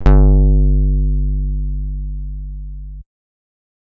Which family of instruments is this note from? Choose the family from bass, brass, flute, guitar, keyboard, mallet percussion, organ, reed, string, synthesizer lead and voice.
guitar